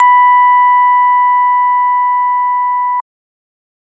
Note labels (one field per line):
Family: organ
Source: electronic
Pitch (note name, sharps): B5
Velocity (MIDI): 75